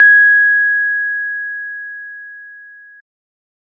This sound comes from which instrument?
electronic organ